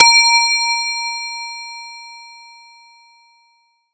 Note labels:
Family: mallet percussion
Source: acoustic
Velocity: 127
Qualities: bright, multiphonic

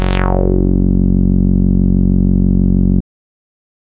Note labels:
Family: bass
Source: synthesizer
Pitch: F#1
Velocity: 100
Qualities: distorted

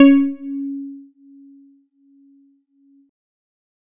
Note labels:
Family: keyboard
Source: electronic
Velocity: 75

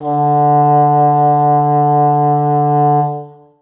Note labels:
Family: reed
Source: acoustic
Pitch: D3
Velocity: 50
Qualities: long release, reverb

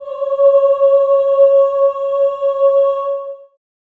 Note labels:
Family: voice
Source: acoustic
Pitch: C#5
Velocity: 100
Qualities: long release, reverb

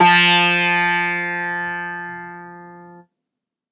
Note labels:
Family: guitar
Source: acoustic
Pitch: F3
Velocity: 127

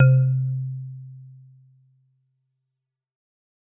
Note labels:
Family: mallet percussion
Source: acoustic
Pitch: C3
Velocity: 127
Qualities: dark, reverb

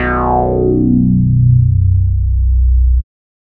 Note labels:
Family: bass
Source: synthesizer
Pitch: B0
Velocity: 50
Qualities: distorted

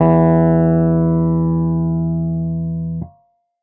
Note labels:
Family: keyboard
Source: electronic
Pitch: E2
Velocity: 75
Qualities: distorted

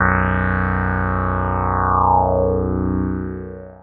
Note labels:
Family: synthesizer lead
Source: synthesizer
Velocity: 75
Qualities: long release

